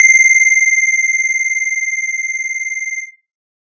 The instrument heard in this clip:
synthesizer lead